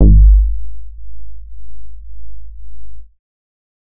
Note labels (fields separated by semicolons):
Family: bass; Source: synthesizer; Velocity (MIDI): 50; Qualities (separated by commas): dark, distorted